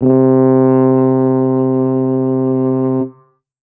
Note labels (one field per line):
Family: brass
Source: acoustic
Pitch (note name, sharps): C3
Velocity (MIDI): 75